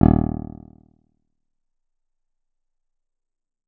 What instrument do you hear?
acoustic guitar